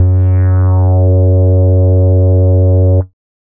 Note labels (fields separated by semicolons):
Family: bass; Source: synthesizer; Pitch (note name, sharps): F#2; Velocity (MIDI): 100; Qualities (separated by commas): dark, distorted